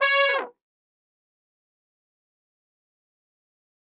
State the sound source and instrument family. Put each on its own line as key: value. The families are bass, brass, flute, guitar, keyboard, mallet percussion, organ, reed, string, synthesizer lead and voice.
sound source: acoustic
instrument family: brass